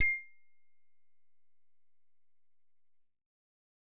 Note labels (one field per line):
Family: bass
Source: synthesizer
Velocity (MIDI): 127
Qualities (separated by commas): bright, distorted, percussive